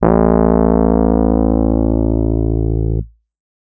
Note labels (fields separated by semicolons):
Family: keyboard; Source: electronic; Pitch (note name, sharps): A1; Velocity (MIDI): 127; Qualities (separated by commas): distorted